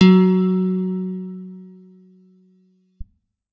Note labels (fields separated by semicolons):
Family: guitar; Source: electronic; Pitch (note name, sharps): F#3; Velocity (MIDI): 75; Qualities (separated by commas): reverb